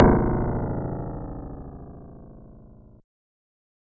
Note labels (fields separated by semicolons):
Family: synthesizer lead; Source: synthesizer; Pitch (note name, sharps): A-1; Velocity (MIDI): 50; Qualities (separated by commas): bright, distorted